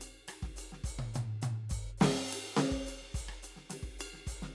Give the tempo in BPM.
105 BPM